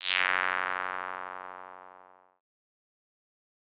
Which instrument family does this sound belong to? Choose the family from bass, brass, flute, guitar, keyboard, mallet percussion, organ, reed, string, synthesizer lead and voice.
bass